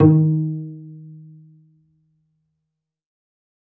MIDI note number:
51